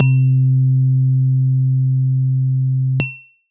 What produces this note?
electronic keyboard